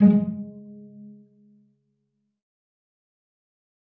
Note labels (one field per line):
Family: string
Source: acoustic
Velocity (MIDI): 50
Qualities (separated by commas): dark, fast decay, percussive, reverb